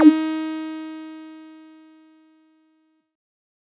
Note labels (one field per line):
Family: bass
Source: synthesizer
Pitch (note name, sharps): D#4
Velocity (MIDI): 75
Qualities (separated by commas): bright, distorted